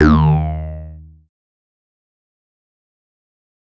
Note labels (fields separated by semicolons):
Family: bass; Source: synthesizer; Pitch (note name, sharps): D#2; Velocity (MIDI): 50; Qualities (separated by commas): distorted, fast decay